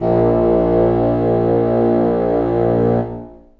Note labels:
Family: reed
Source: acoustic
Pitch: A#1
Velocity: 50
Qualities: long release, reverb

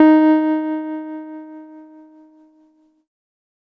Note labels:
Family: keyboard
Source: electronic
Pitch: D#4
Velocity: 127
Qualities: distorted

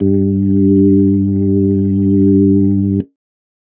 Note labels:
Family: organ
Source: electronic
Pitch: G2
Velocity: 127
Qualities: dark

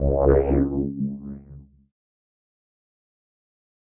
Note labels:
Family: keyboard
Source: electronic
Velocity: 25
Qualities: distorted, fast decay, non-linear envelope

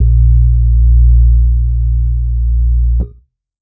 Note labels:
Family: keyboard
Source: electronic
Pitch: A#1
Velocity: 25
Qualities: dark

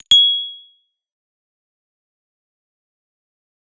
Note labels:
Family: bass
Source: synthesizer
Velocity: 25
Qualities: bright, distorted, fast decay, percussive

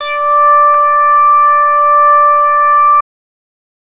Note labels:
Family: bass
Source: synthesizer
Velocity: 127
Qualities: distorted

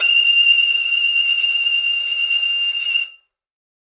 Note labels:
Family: string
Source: acoustic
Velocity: 100

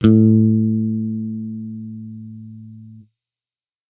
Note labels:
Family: bass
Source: electronic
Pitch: A2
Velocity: 100

